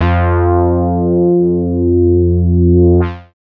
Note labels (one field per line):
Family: bass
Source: synthesizer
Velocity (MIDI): 50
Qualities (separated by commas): distorted, multiphonic